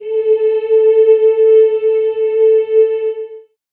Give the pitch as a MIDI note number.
69